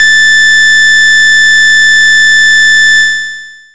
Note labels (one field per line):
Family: bass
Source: synthesizer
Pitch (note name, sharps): A6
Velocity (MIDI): 75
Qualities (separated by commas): bright, distorted, long release